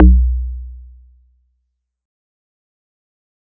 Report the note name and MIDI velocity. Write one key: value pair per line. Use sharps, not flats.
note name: B1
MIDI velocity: 75